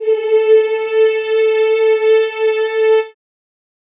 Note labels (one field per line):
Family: voice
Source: acoustic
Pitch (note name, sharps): A4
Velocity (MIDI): 127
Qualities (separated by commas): reverb